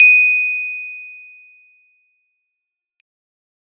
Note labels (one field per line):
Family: keyboard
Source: electronic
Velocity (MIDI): 100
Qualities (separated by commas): bright, fast decay